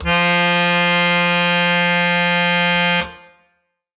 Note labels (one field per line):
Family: reed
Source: acoustic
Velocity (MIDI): 50